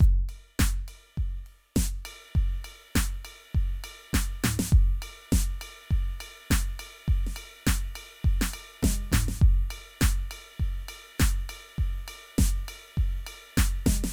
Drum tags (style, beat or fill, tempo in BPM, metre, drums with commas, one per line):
rock
beat
102 BPM
4/4
ride, ride bell, hi-hat pedal, snare, mid tom, floor tom, kick